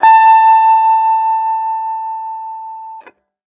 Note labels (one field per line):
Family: guitar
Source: electronic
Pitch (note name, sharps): A5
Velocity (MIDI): 50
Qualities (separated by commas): distorted